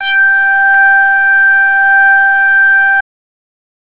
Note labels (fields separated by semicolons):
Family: bass; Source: synthesizer; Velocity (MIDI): 127; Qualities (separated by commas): distorted